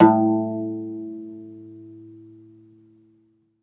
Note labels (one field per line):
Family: guitar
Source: acoustic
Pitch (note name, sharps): A2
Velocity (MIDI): 100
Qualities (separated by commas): reverb